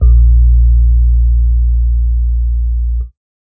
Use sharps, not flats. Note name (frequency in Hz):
A#1 (58.27 Hz)